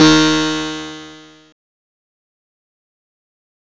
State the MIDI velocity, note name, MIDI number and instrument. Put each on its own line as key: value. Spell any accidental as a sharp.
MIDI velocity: 50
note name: D#3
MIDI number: 51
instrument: electronic guitar